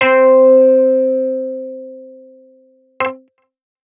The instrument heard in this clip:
electronic guitar